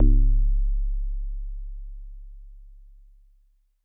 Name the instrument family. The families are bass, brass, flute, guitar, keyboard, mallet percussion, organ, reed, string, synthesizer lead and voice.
guitar